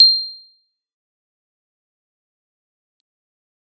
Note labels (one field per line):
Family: keyboard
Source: electronic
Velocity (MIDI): 75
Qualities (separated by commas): bright, fast decay, percussive